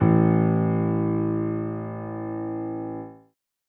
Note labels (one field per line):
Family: keyboard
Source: acoustic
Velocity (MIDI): 50